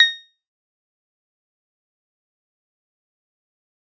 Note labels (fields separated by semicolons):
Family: guitar; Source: synthesizer; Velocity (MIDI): 75; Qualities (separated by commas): fast decay, percussive